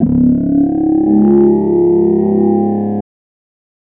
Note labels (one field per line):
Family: voice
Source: synthesizer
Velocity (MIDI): 50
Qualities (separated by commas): distorted